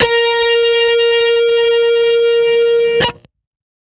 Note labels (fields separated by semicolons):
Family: guitar; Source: electronic; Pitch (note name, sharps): A#4; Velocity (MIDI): 75; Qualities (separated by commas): distorted